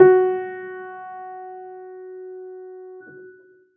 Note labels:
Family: keyboard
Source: acoustic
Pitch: F#4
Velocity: 25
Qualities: reverb

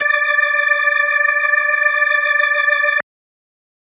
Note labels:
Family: organ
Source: electronic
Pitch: D5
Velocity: 127

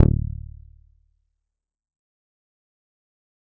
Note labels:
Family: bass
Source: synthesizer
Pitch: D1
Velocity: 127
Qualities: dark, distorted, fast decay, percussive

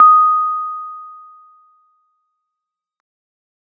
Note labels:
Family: keyboard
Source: electronic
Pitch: D#6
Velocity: 75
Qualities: fast decay

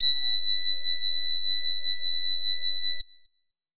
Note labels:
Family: flute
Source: acoustic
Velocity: 50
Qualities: bright

